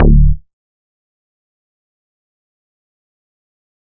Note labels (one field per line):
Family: bass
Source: synthesizer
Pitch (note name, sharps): D1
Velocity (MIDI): 50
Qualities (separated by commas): fast decay, percussive